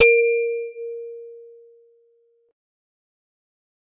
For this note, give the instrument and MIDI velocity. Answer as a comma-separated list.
acoustic mallet percussion instrument, 50